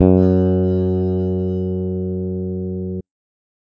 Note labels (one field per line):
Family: bass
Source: electronic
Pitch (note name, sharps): F#2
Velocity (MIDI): 127